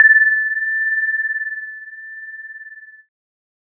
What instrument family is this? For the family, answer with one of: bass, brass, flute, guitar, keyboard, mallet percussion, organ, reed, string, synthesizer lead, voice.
keyboard